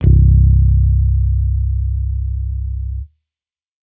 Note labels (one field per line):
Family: bass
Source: electronic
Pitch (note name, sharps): C1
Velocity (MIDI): 50